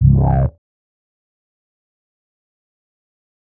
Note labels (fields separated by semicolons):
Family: bass; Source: synthesizer; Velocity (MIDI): 127; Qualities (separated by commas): distorted, fast decay